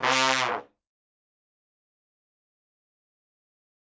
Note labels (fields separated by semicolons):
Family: brass; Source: acoustic; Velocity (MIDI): 100; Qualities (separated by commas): fast decay, reverb